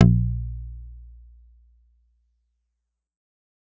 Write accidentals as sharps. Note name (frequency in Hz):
A#1 (58.27 Hz)